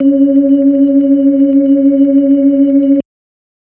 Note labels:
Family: organ; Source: electronic; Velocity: 75; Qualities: dark

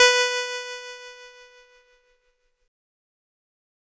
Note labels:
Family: keyboard; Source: electronic; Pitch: B4; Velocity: 50; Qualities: bright, distorted

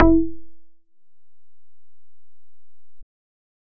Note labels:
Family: bass; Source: synthesizer; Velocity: 50

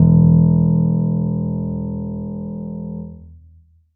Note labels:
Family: keyboard; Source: acoustic; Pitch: E1; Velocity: 75; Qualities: long release, reverb

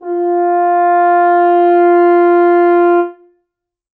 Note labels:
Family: brass; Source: acoustic; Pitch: F4; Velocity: 100; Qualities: reverb

